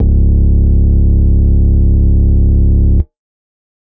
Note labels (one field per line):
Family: organ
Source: electronic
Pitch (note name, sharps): C#1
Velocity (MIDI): 127